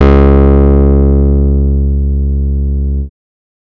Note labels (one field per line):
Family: bass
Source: synthesizer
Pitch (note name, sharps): C#2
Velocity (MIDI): 25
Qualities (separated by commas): distorted